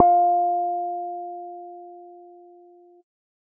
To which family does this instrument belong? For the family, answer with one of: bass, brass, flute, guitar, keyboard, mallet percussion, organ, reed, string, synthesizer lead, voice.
bass